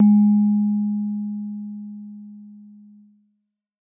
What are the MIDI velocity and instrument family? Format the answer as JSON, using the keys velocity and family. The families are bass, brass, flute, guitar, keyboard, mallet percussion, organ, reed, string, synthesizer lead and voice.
{"velocity": 75, "family": "mallet percussion"}